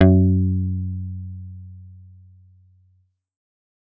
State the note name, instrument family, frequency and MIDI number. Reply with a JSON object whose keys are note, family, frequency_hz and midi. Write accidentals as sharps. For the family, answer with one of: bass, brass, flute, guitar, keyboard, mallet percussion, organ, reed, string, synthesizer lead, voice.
{"note": "F#2", "family": "guitar", "frequency_hz": 92.5, "midi": 42}